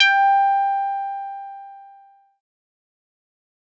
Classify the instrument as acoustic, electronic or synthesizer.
synthesizer